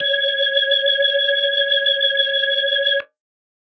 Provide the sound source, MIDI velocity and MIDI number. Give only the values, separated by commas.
electronic, 25, 73